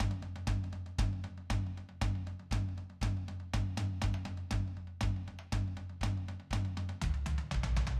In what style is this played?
jazz